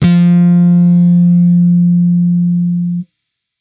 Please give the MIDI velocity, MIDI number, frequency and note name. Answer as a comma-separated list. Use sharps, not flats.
100, 53, 174.6 Hz, F3